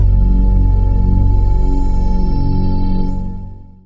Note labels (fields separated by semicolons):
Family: synthesizer lead; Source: synthesizer; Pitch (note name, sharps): F#0; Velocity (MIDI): 50; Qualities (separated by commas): long release